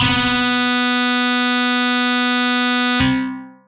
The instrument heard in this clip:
electronic guitar